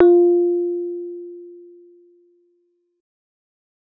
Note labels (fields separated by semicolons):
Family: keyboard; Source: electronic; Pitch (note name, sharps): F4; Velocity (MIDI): 50